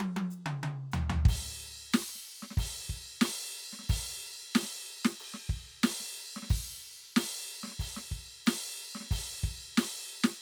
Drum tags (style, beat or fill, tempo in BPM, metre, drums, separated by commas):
funk rock, beat, 92 BPM, 4/4, crash, ride, hi-hat pedal, snare, cross-stick, high tom, mid tom, floor tom, kick